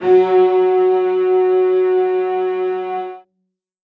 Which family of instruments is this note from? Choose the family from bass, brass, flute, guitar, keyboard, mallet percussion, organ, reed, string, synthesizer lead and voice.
string